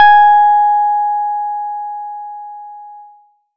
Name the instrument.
acoustic guitar